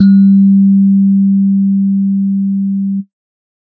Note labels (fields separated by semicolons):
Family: keyboard; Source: electronic; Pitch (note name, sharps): G3; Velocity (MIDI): 25